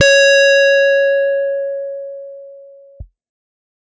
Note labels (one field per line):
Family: guitar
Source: electronic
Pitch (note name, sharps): C#5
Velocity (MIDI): 50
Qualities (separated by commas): bright, distorted